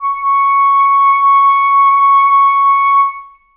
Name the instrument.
acoustic reed instrument